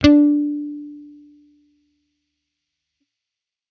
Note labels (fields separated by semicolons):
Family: bass; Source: electronic; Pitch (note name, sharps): D4; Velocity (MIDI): 127